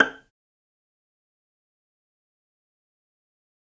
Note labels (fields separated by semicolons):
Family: string; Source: acoustic; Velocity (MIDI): 50; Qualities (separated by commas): fast decay, percussive, reverb